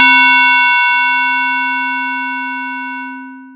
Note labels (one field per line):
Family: mallet percussion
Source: acoustic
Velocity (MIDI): 75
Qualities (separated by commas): distorted, long release